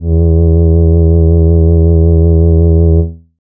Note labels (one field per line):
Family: voice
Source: synthesizer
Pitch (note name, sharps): E2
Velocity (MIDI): 50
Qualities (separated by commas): dark